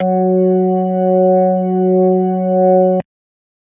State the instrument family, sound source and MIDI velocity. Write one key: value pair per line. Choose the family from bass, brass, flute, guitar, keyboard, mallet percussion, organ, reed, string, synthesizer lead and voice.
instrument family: organ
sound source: electronic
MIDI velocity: 25